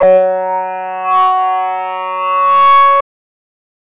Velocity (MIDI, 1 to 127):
25